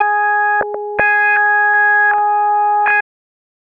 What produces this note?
synthesizer bass